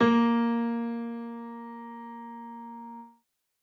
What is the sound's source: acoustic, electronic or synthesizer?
acoustic